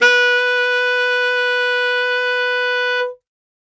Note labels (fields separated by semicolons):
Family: reed; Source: acoustic; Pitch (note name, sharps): B4; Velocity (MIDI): 75; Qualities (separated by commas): bright